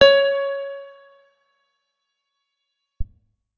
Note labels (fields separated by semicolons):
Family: guitar; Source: electronic; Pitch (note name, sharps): C#5; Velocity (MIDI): 50; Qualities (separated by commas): reverb